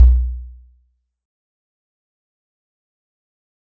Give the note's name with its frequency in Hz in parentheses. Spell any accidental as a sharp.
B1 (61.74 Hz)